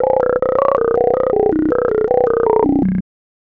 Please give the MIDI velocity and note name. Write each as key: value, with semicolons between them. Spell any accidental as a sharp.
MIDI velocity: 75; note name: B0